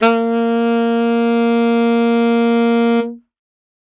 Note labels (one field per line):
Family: reed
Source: acoustic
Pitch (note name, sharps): A#3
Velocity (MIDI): 75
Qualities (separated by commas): bright